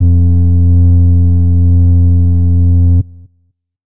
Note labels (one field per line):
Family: flute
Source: acoustic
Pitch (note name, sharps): F2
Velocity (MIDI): 50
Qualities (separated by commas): dark